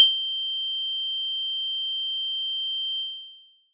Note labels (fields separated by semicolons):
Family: mallet percussion; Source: acoustic; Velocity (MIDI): 25